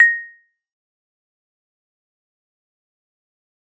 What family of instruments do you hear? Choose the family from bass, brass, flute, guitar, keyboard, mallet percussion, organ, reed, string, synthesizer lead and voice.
mallet percussion